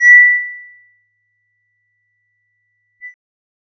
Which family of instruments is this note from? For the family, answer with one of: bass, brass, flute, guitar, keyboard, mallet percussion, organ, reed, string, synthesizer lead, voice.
bass